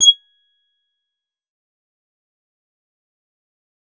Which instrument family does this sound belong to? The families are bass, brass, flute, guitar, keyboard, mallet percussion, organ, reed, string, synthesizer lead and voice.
bass